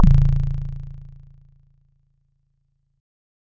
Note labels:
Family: bass; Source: synthesizer; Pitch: A0; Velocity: 100; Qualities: bright, distorted

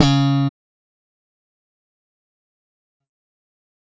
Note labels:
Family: bass; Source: electronic; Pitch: C#3; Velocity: 75; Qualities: bright, fast decay

